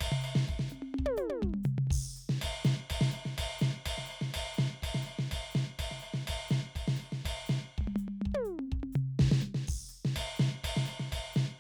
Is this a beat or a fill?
beat